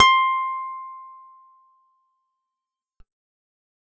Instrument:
acoustic guitar